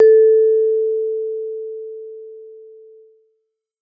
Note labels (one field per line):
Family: mallet percussion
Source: acoustic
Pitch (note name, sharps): A4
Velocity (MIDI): 75